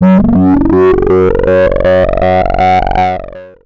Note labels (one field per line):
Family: bass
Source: synthesizer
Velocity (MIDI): 75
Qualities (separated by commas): distorted, long release, multiphonic, tempo-synced